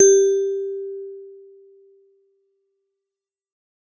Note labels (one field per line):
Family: mallet percussion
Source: acoustic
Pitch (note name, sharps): G4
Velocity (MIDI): 100